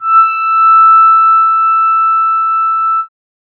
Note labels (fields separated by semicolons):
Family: keyboard; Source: synthesizer; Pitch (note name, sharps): E6; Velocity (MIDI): 50